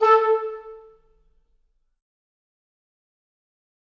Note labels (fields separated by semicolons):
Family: reed; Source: acoustic; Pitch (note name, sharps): A4; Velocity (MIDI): 50; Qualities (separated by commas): fast decay, reverb